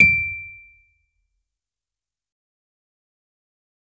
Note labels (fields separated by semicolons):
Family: keyboard; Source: electronic; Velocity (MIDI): 127; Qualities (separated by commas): fast decay, percussive